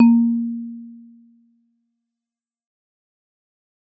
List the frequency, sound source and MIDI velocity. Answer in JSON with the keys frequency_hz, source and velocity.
{"frequency_hz": 233.1, "source": "acoustic", "velocity": 100}